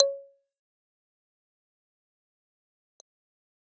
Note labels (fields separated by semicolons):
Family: keyboard; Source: electronic; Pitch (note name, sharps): C#5; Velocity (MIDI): 50; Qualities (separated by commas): fast decay, percussive